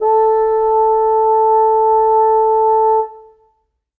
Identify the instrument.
acoustic reed instrument